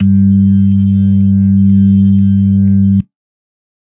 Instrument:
electronic organ